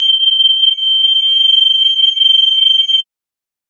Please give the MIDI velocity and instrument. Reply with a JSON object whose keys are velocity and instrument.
{"velocity": 100, "instrument": "electronic mallet percussion instrument"}